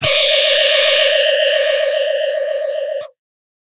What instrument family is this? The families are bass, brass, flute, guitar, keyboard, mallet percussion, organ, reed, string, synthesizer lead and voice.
guitar